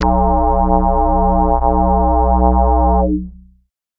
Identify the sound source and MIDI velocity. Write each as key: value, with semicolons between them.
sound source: synthesizer; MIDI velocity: 127